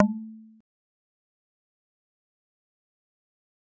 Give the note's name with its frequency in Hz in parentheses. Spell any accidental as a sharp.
A3 (220 Hz)